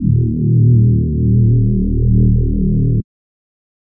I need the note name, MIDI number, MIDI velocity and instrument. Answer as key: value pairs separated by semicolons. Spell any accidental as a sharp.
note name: D#1; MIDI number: 27; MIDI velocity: 75; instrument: synthesizer voice